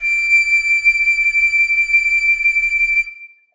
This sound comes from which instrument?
acoustic flute